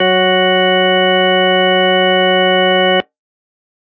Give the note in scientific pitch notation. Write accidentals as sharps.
F#3